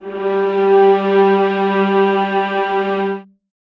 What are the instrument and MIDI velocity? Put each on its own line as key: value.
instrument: acoustic string instrument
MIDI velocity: 50